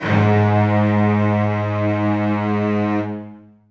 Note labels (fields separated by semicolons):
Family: string; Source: acoustic; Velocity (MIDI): 127; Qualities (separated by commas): long release, reverb